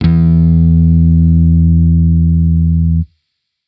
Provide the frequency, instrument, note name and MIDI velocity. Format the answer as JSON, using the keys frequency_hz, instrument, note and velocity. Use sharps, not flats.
{"frequency_hz": 82.41, "instrument": "electronic bass", "note": "E2", "velocity": 25}